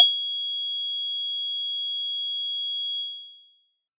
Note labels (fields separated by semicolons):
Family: mallet percussion; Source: acoustic; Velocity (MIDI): 75